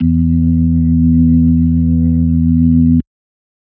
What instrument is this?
electronic organ